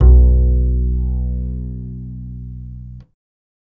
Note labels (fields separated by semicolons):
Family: bass; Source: electronic; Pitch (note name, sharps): B1; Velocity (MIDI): 75; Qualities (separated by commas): reverb